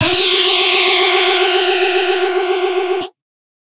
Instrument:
electronic guitar